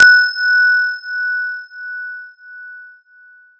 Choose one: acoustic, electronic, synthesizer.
electronic